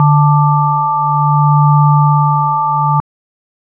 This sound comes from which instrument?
electronic organ